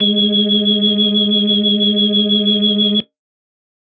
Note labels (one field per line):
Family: organ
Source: electronic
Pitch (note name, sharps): G#3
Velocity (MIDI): 127